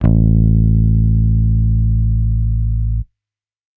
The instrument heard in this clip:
electronic bass